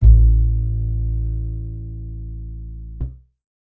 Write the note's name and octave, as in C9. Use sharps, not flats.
A1